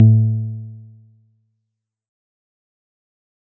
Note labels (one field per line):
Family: guitar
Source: synthesizer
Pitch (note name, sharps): A2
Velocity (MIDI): 100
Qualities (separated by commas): dark, fast decay